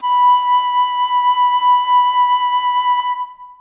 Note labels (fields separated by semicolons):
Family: flute; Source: acoustic; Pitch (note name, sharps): B5; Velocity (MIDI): 100; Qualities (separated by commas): long release, reverb